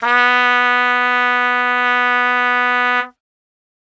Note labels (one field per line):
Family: brass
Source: acoustic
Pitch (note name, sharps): B3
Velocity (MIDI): 50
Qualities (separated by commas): bright